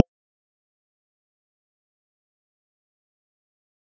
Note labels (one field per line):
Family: mallet percussion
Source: electronic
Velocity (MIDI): 25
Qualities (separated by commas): fast decay, percussive